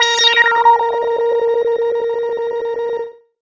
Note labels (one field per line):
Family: bass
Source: synthesizer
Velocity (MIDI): 50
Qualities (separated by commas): distorted, non-linear envelope